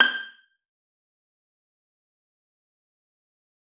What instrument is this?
acoustic string instrument